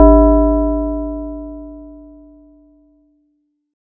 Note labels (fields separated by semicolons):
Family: mallet percussion; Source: acoustic; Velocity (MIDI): 127